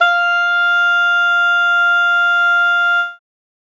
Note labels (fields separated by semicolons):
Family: reed; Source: acoustic; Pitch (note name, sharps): F5; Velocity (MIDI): 127; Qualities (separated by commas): bright